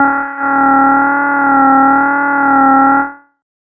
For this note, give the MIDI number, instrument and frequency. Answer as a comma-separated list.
61, synthesizer bass, 277.2 Hz